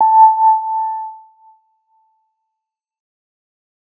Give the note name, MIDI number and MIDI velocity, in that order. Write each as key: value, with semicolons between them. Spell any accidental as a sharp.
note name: A5; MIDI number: 81; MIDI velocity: 50